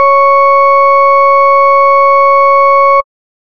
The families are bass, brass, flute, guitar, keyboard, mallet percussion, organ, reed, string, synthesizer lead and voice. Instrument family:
bass